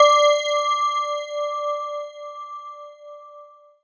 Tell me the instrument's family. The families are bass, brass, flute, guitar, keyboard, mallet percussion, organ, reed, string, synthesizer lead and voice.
mallet percussion